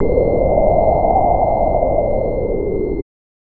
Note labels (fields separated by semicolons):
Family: bass; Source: synthesizer; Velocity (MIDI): 100; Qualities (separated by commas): distorted